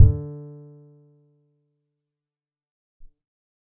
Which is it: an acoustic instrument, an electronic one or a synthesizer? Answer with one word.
acoustic